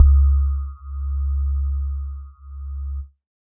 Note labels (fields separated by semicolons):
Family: synthesizer lead; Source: synthesizer; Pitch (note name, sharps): C#2; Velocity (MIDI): 25